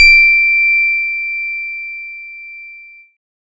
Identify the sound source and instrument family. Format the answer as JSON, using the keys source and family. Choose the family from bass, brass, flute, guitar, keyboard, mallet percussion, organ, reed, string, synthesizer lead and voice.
{"source": "electronic", "family": "keyboard"}